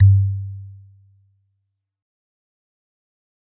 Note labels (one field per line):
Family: mallet percussion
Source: acoustic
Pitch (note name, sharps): G2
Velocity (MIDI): 75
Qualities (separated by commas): dark, fast decay, percussive